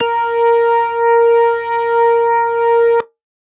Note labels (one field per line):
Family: organ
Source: electronic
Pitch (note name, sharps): A#4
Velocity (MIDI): 75